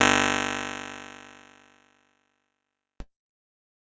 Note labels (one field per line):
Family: keyboard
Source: electronic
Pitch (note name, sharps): G1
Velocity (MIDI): 100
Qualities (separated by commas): bright, fast decay